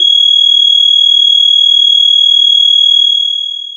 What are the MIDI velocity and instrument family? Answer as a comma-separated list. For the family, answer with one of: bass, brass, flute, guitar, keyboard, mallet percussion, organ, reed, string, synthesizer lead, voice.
75, bass